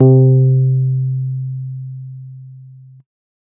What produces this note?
electronic keyboard